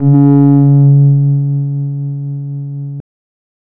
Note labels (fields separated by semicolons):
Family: bass; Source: synthesizer; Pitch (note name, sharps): C#3; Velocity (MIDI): 75; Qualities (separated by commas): distorted, non-linear envelope